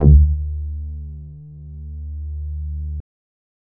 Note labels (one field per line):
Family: bass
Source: synthesizer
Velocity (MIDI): 25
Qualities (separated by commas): dark, distorted